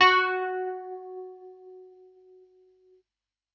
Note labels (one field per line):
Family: keyboard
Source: electronic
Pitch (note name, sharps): F#4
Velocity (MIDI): 127